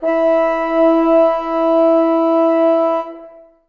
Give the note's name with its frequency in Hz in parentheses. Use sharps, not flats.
E4 (329.6 Hz)